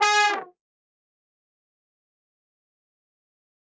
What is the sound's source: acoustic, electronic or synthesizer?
acoustic